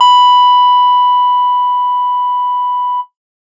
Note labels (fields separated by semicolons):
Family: guitar; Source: electronic; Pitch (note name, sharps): B5; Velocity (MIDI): 75